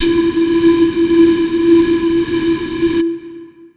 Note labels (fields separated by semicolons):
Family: flute; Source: acoustic; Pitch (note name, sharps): E4; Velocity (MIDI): 25; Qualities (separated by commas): distorted, long release